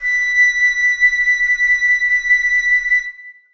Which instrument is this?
acoustic flute